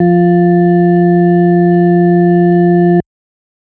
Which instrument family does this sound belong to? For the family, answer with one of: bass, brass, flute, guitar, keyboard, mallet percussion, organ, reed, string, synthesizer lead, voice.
organ